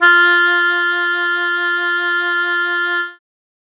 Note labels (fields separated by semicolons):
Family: reed; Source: acoustic; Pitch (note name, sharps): F4; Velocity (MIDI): 100; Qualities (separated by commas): bright